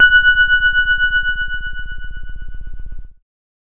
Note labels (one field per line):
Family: keyboard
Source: electronic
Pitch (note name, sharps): F#6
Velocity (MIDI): 127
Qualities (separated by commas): dark